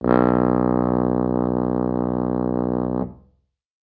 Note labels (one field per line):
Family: brass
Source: acoustic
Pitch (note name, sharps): B1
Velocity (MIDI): 75